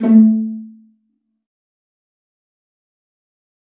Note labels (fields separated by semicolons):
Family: string; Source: acoustic; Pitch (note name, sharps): A3; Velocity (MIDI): 50; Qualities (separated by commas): dark, fast decay, reverb